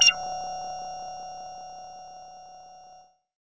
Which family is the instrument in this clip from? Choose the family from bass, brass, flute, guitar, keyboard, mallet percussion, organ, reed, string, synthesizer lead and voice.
bass